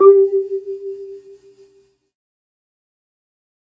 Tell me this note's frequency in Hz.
392 Hz